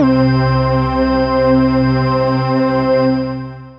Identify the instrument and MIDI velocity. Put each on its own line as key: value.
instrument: synthesizer lead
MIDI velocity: 127